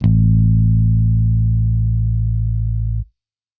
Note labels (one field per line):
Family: bass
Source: electronic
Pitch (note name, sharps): A1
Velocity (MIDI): 100